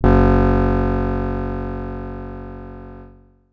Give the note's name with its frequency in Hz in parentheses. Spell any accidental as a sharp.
F#1 (46.25 Hz)